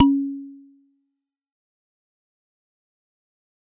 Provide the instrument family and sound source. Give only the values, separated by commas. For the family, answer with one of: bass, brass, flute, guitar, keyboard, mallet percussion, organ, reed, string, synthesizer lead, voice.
mallet percussion, acoustic